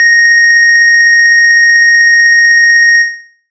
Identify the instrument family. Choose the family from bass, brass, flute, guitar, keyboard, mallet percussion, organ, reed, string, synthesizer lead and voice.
bass